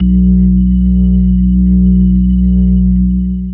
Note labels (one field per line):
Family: organ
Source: electronic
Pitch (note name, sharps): B1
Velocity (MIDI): 50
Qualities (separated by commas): dark, distorted, long release